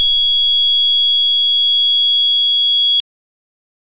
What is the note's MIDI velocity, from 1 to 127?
100